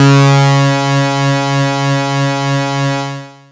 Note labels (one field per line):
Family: bass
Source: synthesizer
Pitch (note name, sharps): C#3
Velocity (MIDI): 75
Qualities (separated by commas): bright, distorted, long release